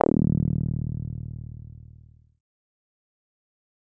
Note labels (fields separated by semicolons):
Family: synthesizer lead; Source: synthesizer; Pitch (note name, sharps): D#1; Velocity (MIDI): 75; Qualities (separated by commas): distorted, fast decay